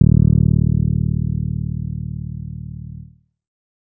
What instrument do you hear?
synthesizer bass